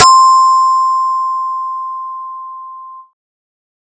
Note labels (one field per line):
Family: bass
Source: synthesizer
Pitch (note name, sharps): C6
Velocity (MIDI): 25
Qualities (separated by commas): bright